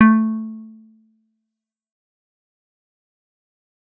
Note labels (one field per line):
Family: bass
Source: synthesizer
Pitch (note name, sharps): A3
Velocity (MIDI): 127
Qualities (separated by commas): dark, fast decay, percussive